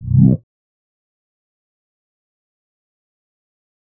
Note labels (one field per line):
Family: bass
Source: synthesizer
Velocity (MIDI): 50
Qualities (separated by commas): distorted, fast decay, percussive